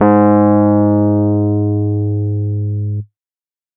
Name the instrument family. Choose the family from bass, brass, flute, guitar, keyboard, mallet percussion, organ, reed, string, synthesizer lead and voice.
keyboard